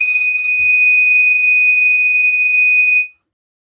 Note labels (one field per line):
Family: reed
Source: acoustic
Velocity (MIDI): 75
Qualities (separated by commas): bright, reverb